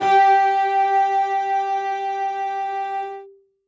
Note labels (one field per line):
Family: string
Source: acoustic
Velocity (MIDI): 127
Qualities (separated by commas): reverb